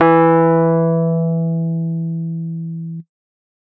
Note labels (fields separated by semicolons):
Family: keyboard; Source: electronic; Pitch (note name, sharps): E3; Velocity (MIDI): 75